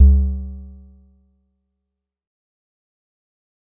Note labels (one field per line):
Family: mallet percussion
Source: acoustic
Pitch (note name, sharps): C#2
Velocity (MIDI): 50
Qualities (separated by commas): dark, fast decay, percussive